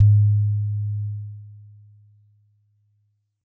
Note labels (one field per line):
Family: mallet percussion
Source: acoustic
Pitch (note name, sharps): G#2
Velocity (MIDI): 50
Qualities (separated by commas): dark